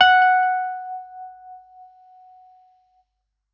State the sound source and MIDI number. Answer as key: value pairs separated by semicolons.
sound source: electronic; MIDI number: 78